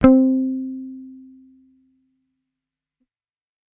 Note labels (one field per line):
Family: bass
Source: electronic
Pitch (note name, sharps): C4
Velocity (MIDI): 127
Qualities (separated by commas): fast decay